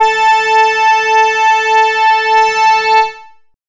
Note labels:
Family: bass; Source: synthesizer; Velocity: 127; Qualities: distorted

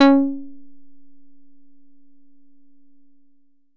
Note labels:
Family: guitar; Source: synthesizer; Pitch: C#4; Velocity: 25

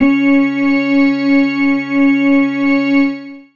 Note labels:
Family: organ; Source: electronic; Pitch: C#4; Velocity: 127; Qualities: long release, reverb

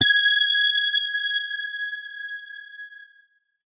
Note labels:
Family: guitar; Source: electronic; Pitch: G#6; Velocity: 25

